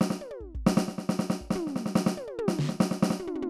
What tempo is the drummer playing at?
67 BPM